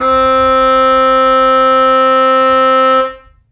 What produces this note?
acoustic reed instrument